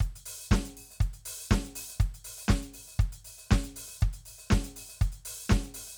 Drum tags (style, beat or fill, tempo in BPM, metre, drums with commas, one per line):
disco
beat
120 BPM
4/4
closed hi-hat, open hi-hat, hi-hat pedal, snare, kick